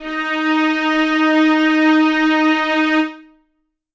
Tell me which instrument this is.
acoustic string instrument